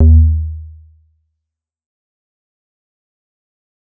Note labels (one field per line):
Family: bass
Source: synthesizer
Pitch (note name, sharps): D#2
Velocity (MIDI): 50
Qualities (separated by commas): dark, fast decay